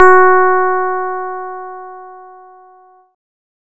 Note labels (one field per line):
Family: bass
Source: synthesizer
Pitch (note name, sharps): F#4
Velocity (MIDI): 127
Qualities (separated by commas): bright